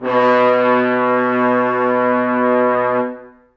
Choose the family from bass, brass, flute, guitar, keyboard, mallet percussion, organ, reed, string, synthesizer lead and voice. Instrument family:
brass